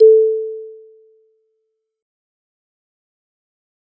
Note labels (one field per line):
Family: mallet percussion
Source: acoustic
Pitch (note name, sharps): A4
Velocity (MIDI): 50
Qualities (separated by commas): fast decay